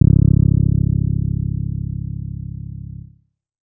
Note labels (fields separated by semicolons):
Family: bass; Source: synthesizer; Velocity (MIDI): 25; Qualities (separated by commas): dark